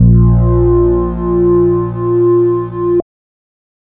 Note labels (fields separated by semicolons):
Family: bass; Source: synthesizer; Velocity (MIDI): 100; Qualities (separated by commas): distorted, multiphonic